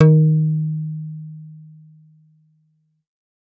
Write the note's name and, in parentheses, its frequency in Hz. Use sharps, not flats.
D#3 (155.6 Hz)